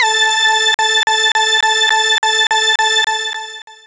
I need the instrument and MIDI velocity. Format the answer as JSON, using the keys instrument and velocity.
{"instrument": "synthesizer lead", "velocity": 75}